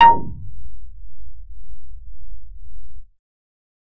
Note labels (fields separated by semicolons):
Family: bass; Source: synthesizer; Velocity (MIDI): 75